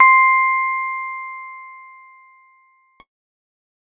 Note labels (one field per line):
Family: keyboard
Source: electronic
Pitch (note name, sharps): C6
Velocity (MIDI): 127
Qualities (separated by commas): bright